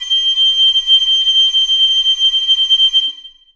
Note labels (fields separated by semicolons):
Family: flute; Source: acoustic; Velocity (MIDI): 50; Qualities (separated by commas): bright, reverb